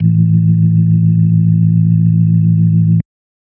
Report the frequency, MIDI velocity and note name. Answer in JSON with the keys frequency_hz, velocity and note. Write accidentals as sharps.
{"frequency_hz": 55, "velocity": 25, "note": "A1"}